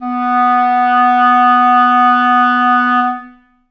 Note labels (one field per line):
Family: reed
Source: acoustic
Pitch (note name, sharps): B3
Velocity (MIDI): 100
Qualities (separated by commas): reverb